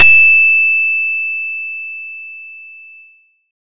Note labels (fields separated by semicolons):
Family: guitar; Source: acoustic; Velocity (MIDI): 100; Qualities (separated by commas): bright